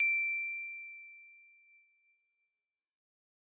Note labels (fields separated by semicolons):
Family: keyboard; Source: electronic; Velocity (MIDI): 25; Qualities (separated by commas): bright, fast decay